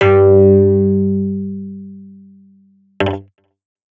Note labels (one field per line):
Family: guitar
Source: electronic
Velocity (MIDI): 100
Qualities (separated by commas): distorted